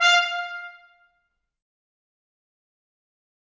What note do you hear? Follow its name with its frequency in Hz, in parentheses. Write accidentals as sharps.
F5 (698.5 Hz)